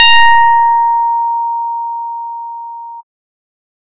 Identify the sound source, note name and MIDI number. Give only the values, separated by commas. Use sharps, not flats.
synthesizer, A#5, 82